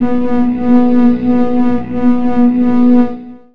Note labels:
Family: organ; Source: electronic; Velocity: 25; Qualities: long release, reverb

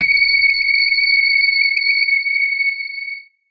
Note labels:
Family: guitar; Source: electronic; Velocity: 75

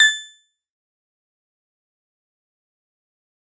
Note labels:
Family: guitar; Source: synthesizer; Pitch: A6; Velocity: 100; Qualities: fast decay, percussive

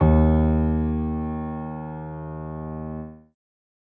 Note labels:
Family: keyboard; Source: acoustic; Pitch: D#2; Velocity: 50

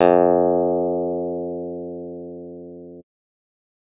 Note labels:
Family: guitar; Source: electronic; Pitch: F2; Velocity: 100

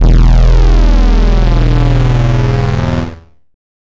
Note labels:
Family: bass; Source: synthesizer; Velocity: 127

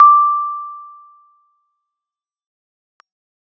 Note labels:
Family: keyboard; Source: electronic; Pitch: D6; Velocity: 25; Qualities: fast decay

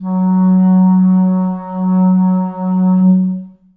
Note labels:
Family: reed; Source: acoustic; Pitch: F#3; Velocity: 50; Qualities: dark, long release, reverb

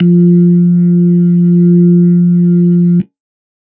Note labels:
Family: organ; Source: electronic; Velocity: 75

